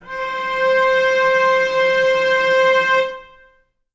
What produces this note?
acoustic string instrument